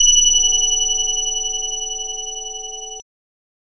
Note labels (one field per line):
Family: bass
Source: synthesizer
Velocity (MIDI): 127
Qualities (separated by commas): bright, distorted, multiphonic